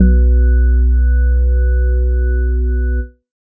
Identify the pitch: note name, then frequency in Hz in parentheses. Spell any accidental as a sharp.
B1 (61.74 Hz)